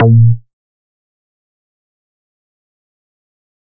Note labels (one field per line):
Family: bass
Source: synthesizer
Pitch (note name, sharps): A#2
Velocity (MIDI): 50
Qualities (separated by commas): fast decay, percussive